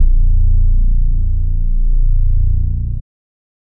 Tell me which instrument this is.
synthesizer bass